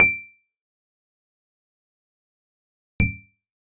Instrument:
acoustic guitar